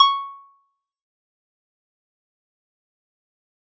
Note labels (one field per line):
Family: guitar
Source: acoustic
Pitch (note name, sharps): C#6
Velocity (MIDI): 127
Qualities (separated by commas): fast decay, percussive